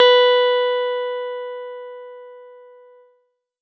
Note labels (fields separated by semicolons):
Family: keyboard; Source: electronic; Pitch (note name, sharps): B4; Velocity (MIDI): 100